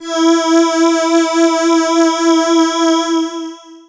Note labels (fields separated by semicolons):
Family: voice; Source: synthesizer; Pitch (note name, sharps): E4; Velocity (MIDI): 50; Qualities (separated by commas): bright, distorted, long release